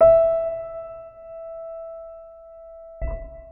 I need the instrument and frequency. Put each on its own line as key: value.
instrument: electronic organ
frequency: 659.3 Hz